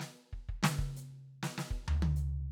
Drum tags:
funk
fill
95 BPM
4/4
hi-hat pedal, snare, high tom, floor tom, kick

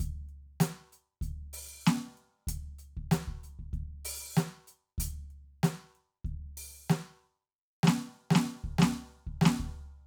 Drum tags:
funk
beat
95 BPM
4/4
closed hi-hat, open hi-hat, hi-hat pedal, snare, kick

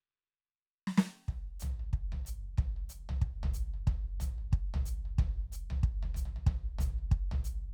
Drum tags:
swing
beat
185 BPM
4/4
hi-hat pedal, snare, floor tom, kick

